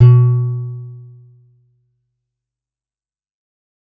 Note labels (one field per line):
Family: guitar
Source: acoustic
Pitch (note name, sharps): B2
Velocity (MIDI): 50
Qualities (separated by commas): fast decay